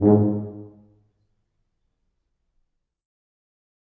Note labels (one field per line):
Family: brass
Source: acoustic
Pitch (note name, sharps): G#2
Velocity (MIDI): 100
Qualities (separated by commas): dark, percussive, reverb